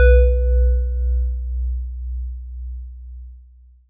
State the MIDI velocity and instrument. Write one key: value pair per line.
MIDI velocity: 50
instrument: acoustic mallet percussion instrument